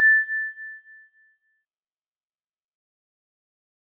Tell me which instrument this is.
acoustic mallet percussion instrument